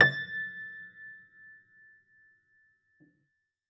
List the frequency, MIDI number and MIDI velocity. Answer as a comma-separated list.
1760 Hz, 93, 127